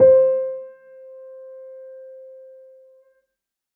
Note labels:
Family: keyboard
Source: acoustic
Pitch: C5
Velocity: 50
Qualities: dark

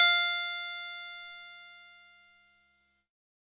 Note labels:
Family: keyboard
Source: electronic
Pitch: F5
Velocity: 25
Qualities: bright, distorted

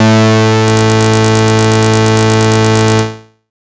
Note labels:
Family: bass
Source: synthesizer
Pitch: A2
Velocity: 25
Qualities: bright, distorted

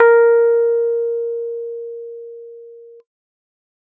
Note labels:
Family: keyboard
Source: electronic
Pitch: A#4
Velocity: 127

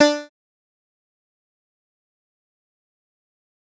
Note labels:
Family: bass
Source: synthesizer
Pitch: D4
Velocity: 100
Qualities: bright, distorted, fast decay, percussive

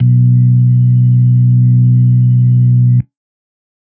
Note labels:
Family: organ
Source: electronic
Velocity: 50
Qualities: dark

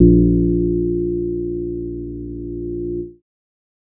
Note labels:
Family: bass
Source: synthesizer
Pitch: A#1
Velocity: 100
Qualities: dark

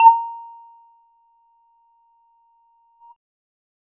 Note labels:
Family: bass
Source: synthesizer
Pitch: A#5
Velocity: 25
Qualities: distorted, percussive

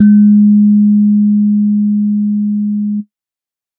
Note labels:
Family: keyboard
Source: electronic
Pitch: G#3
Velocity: 25

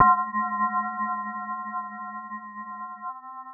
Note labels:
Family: mallet percussion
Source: synthesizer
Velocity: 100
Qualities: long release, multiphonic

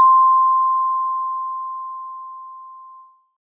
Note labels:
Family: mallet percussion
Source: acoustic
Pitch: C6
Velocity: 127

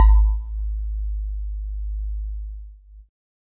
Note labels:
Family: keyboard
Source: electronic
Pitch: G#1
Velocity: 127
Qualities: multiphonic

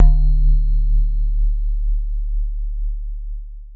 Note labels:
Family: mallet percussion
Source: acoustic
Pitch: D1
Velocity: 127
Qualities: long release

